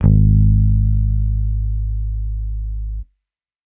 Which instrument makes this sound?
electronic bass